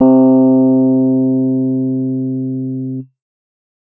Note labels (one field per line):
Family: keyboard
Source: electronic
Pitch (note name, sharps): C3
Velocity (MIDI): 100